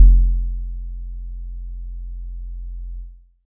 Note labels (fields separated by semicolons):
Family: guitar; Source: synthesizer; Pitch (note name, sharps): F1; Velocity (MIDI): 25; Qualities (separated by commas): dark